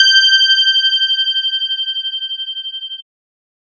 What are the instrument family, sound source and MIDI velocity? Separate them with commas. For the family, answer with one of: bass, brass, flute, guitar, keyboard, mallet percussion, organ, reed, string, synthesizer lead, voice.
bass, synthesizer, 127